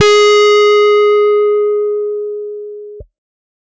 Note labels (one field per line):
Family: guitar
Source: electronic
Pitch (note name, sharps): G#4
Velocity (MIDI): 75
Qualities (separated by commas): bright, distorted